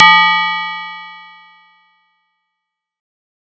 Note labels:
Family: mallet percussion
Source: acoustic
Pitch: F3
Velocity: 127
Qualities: bright

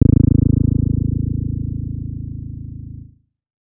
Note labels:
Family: bass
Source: synthesizer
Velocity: 100

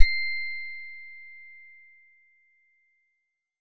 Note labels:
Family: guitar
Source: synthesizer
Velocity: 75

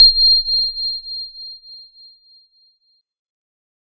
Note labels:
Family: organ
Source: electronic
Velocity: 50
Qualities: bright

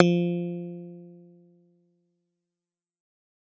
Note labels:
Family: bass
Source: synthesizer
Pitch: F3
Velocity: 75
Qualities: fast decay

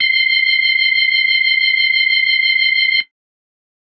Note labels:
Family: organ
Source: electronic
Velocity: 127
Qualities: distorted

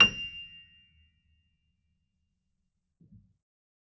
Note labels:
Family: keyboard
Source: acoustic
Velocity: 75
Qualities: percussive

